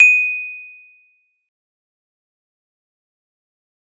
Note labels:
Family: mallet percussion; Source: acoustic; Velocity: 50; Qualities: bright, fast decay, percussive

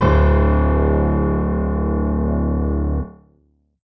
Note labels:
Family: keyboard; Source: electronic; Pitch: D1; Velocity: 100

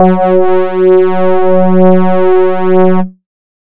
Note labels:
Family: bass; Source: synthesizer; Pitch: F#3; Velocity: 50; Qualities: distorted

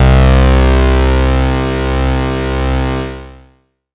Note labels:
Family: bass; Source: synthesizer; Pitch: C2; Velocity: 127; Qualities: bright, distorted, long release

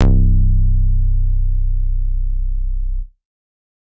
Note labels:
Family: bass; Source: synthesizer; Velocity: 100; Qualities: dark

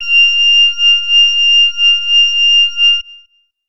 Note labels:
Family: flute; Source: acoustic; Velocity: 25; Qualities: bright

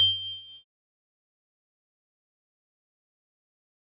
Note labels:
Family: keyboard; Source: electronic; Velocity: 50; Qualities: bright, fast decay, percussive, reverb

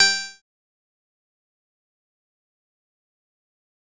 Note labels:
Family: bass; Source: synthesizer; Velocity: 50; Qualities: fast decay, percussive

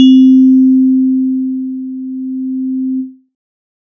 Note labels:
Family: synthesizer lead; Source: synthesizer; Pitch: C4; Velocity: 50

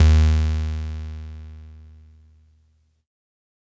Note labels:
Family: keyboard; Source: electronic; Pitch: D#2; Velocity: 25; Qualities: bright, distorted

